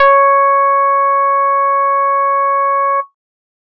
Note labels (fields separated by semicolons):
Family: bass; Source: synthesizer; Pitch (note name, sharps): C#5; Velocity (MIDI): 25